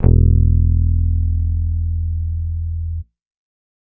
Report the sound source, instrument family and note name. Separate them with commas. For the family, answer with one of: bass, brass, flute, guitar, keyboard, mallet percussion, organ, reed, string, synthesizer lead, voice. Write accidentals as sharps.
electronic, bass, E1